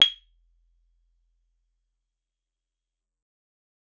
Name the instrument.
acoustic guitar